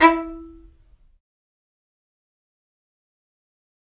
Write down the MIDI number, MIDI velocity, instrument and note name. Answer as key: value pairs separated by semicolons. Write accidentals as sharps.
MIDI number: 64; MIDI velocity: 50; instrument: acoustic string instrument; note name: E4